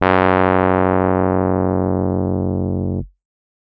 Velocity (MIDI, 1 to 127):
127